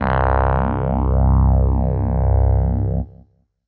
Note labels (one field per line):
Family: keyboard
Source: electronic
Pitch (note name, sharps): C1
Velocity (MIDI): 127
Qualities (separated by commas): distorted